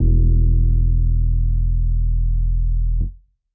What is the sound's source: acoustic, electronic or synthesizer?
electronic